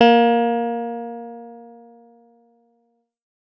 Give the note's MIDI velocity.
50